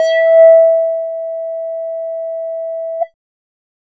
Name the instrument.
synthesizer bass